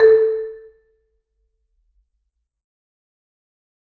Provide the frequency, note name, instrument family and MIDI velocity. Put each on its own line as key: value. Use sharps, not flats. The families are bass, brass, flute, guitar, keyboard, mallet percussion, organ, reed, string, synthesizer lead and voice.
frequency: 440 Hz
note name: A4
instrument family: mallet percussion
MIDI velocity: 100